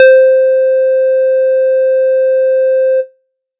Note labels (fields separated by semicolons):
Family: bass; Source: synthesizer; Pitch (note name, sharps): C5; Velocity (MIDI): 75